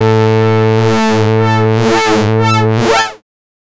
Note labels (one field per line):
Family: bass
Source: synthesizer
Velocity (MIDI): 100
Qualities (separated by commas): distorted, non-linear envelope